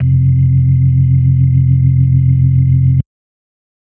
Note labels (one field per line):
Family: organ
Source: electronic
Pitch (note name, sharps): F1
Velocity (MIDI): 50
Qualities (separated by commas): dark